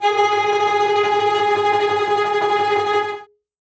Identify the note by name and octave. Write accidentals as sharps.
G#4